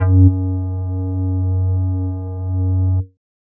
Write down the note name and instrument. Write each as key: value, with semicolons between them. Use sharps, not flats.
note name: F#2; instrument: synthesizer flute